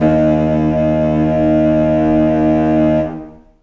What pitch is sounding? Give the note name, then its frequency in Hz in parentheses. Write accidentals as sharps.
D#2 (77.78 Hz)